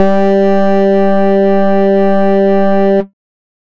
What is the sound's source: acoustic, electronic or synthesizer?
synthesizer